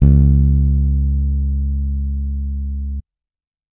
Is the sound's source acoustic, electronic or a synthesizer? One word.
electronic